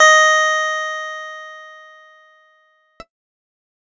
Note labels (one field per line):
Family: keyboard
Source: electronic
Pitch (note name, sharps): D#5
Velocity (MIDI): 25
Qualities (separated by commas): bright